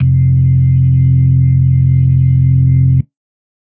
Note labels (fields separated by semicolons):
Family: organ; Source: electronic; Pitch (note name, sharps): F1; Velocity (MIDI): 100; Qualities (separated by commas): dark